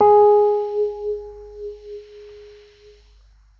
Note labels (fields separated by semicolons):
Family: keyboard; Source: electronic; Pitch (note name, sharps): G#4; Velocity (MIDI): 50